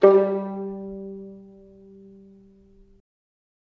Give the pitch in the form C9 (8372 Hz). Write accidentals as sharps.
G3 (196 Hz)